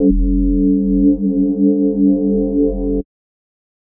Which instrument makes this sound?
electronic mallet percussion instrument